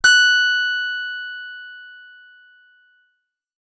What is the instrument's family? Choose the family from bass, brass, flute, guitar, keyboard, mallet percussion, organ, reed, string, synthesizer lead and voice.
guitar